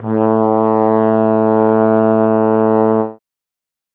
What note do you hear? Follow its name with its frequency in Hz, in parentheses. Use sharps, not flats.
A2 (110 Hz)